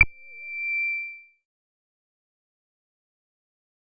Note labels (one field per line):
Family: bass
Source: synthesizer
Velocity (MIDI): 25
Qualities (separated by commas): fast decay